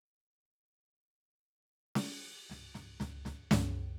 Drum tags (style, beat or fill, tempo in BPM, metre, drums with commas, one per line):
rock
fill
60 BPM
4/4
crash, snare, floor tom